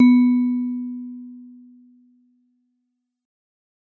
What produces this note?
acoustic mallet percussion instrument